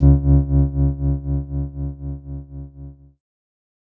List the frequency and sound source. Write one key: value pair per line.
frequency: 69.3 Hz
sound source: electronic